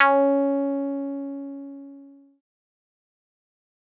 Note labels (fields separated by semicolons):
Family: synthesizer lead; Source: synthesizer; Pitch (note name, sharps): C#4; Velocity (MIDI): 50; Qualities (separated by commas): distorted, fast decay